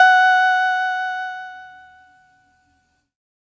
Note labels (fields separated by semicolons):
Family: keyboard; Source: electronic; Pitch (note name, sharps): F#5; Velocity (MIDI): 127; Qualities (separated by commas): distorted